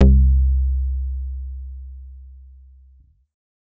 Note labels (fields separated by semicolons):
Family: bass; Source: synthesizer; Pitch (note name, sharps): C2; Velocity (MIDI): 127; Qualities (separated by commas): dark